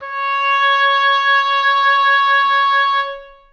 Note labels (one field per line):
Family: reed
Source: acoustic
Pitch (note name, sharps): C#5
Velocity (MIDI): 100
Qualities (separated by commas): reverb